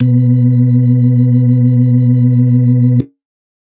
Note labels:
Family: organ; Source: electronic; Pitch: B2; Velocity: 25

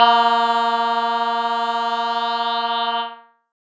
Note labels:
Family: keyboard; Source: electronic; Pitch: A#3; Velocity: 100; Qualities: bright, distorted, multiphonic

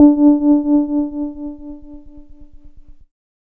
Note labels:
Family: keyboard; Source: electronic; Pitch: D4; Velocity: 25; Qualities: dark

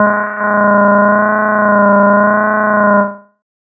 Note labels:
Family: bass; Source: synthesizer; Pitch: G#3; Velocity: 127; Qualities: distorted, tempo-synced

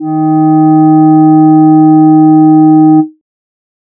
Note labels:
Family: voice; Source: synthesizer; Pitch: D#3; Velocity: 25

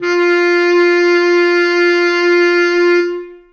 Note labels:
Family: reed; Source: acoustic; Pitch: F4; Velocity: 127; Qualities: long release, reverb

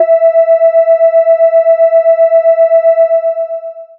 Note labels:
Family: bass; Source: synthesizer; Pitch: E5; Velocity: 75; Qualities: long release

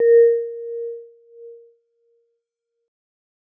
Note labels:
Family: mallet percussion; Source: acoustic; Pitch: A#4; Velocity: 50; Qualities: dark, non-linear envelope

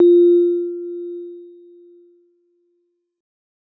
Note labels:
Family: keyboard; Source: electronic; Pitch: F4; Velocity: 25

